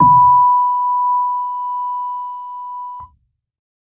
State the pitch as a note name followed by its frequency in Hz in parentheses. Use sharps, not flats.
B5 (987.8 Hz)